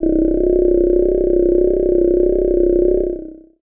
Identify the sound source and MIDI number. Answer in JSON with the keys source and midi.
{"source": "synthesizer", "midi": 24}